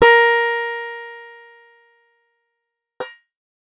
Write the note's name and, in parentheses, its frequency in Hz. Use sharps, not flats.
A#4 (466.2 Hz)